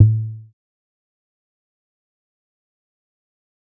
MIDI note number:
45